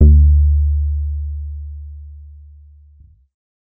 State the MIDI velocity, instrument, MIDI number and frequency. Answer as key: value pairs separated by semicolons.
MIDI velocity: 25; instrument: synthesizer bass; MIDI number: 38; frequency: 73.42 Hz